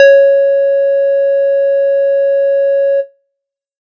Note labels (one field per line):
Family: bass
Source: synthesizer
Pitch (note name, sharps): C#5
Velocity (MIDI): 25